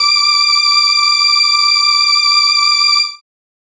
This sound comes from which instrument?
synthesizer keyboard